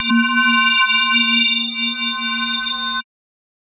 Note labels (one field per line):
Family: mallet percussion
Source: electronic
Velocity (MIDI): 127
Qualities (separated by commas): bright, multiphonic, non-linear envelope